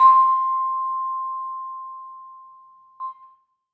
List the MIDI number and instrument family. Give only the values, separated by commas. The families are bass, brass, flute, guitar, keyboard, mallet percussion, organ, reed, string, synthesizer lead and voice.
84, mallet percussion